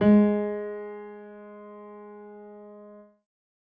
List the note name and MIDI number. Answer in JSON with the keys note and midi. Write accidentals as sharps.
{"note": "G#3", "midi": 56}